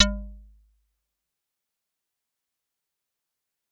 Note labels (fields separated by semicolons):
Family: mallet percussion; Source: acoustic; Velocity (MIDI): 50; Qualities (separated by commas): fast decay, percussive